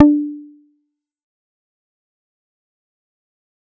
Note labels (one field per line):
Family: bass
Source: synthesizer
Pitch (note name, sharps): D4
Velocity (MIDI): 127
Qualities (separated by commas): dark, distorted, fast decay, percussive